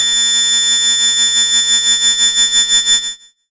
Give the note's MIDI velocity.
75